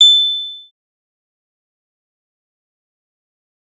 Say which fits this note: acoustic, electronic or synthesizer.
synthesizer